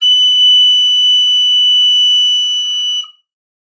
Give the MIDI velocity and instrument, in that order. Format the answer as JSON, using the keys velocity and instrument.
{"velocity": 100, "instrument": "acoustic flute"}